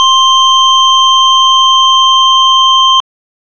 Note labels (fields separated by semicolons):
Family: organ; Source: electronic; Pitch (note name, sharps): C6; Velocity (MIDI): 127